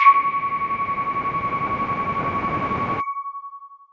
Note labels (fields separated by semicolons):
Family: voice; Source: synthesizer; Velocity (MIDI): 75; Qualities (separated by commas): distorted, long release